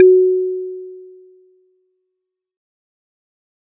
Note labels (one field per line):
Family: mallet percussion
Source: acoustic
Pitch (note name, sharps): F#4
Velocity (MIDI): 75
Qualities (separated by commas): fast decay